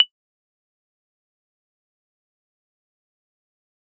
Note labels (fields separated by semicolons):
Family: mallet percussion; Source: acoustic; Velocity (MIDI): 50; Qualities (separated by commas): dark, fast decay, percussive, reverb